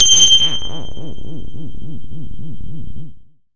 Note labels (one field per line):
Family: bass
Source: synthesizer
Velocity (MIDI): 75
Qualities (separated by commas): bright, distorted